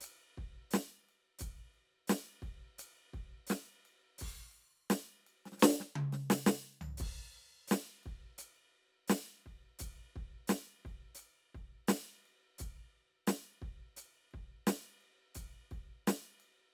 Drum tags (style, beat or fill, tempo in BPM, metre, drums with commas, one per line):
rock
beat
86 BPM
4/4
crash, ride, hi-hat pedal, snare, mid tom, floor tom, kick